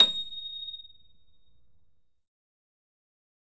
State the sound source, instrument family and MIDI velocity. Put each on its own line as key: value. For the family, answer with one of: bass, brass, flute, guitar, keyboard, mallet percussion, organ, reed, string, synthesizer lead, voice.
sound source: electronic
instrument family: keyboard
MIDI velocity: 100